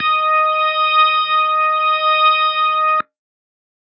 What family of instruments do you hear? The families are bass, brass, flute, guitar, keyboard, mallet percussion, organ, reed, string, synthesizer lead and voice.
organ